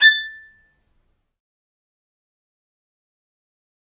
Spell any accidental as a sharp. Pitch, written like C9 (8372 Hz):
A6 (1760 Hz)